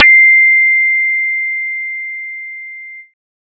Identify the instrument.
synthesizer bass